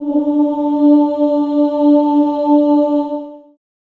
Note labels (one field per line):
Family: voice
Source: acoustic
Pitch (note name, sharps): D4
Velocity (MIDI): 127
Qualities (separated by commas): dark, long release, reverb